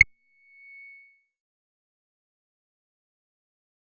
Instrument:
synthesizer bass